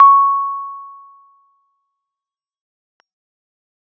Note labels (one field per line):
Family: keyboard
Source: electronic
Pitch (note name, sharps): C#6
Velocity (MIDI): 50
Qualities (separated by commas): fast decay